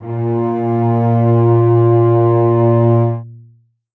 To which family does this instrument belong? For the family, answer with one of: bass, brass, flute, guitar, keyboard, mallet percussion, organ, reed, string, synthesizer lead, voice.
string